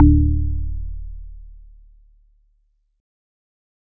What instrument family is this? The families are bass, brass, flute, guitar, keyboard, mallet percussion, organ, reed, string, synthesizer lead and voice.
organ